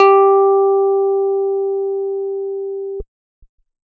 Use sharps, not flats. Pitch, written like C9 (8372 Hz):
G4 (392 Hz)